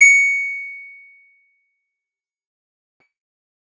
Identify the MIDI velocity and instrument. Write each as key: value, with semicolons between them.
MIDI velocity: 100; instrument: acoustic guitar